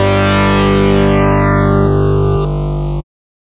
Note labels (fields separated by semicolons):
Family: bass; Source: synthesizer; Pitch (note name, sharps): G1; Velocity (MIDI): 127; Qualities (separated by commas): bright, distorted